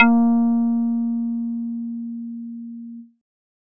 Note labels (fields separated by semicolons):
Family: bass; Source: synthesizer; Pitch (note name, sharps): A#3; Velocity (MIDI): 127